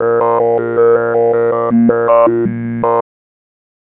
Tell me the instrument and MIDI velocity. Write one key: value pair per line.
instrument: synthesizer bass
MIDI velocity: 100